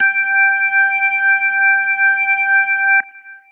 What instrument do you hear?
electronic organ